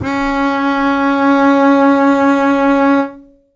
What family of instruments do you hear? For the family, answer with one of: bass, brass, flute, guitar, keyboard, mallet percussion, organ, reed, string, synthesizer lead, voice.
string